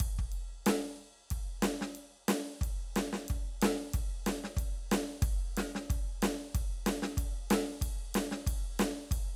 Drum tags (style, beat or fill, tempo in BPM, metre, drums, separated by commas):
rock, beat, 92 BPM, 4/4, ride, snare, kick